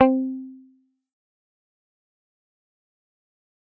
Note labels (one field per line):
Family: guitar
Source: electronic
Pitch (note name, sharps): C4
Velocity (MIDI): 100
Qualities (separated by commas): fast decay, percussive